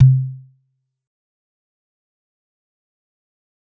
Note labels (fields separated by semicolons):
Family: mallet percussion; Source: acoustic; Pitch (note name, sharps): C3; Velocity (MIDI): 75; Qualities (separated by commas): dark, fast decay, percussive